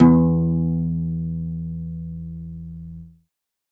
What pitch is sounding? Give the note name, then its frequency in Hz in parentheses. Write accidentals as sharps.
E2 (82.41 Hz)